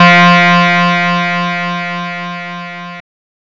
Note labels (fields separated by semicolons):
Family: guitar; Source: synthesizer; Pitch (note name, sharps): F3; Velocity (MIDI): 25; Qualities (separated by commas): bright, distorted